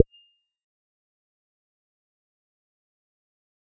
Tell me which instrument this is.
synthesizer bass